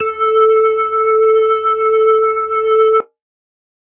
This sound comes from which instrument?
electronic organ